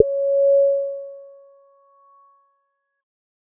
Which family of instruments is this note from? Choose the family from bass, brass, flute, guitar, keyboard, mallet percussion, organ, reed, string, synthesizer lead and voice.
bass